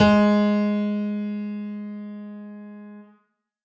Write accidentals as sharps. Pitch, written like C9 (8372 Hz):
G#3 (207.7 Hz)